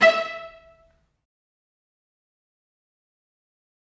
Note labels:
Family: string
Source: acoustic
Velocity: 25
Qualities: fast decay, percussive, reverb

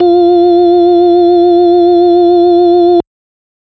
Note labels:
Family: organ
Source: electronic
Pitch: F4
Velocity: 25

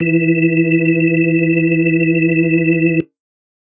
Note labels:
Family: organ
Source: electronic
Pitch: E3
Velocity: 100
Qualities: reverb

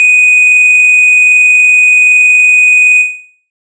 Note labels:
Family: bass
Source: synthesizer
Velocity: 50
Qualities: bright

